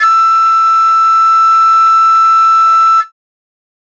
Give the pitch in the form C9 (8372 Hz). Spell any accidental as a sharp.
E6 (1319 Hz)